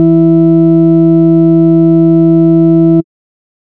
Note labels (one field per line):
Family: bass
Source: synthesizer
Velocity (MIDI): 50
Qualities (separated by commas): distorted